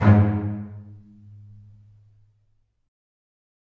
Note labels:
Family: string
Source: acoustic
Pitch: G#2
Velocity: 127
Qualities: reverb

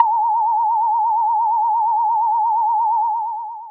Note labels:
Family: bass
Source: synthesizer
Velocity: 127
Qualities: long release

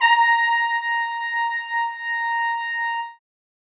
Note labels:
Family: brass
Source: acoustic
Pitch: A#5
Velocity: 100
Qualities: reverb

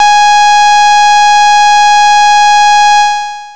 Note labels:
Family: bass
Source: synthesizer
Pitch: G#5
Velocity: 50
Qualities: bright, distorted, long release

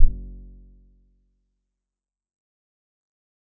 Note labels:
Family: guitar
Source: acoustic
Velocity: 25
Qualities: dark, percussive

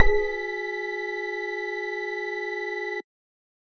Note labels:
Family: bass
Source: synthesizer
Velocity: 75

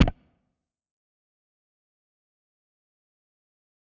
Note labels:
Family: guitar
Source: electronic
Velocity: 25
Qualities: distorted, fast decay, percussive

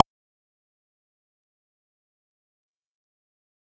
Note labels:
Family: bass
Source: synthesizer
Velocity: 25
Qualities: percussive

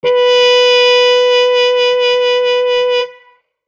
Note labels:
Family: brass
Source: acoustic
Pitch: B4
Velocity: 75

